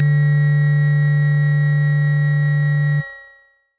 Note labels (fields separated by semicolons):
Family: bass; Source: synthesizer; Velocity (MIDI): 127; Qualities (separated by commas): bright, multiphonic